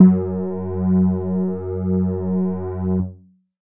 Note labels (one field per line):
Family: keyboard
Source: electronic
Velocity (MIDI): 100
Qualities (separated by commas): distorted